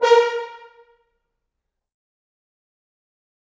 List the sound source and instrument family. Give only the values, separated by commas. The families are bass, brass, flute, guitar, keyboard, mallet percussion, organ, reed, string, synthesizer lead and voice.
acoustic, brass